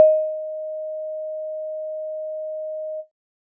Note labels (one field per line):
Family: keyboard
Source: electronic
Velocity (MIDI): 25